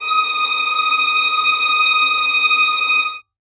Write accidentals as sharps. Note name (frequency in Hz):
D#6 (1245 Hz)